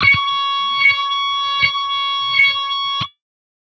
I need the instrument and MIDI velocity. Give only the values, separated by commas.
synthesizer guitar, 100